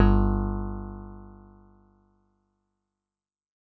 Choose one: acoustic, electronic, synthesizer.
synthesizer